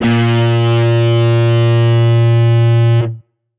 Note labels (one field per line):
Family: guitar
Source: electronic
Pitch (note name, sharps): A#2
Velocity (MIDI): 75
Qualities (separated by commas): bright, distorted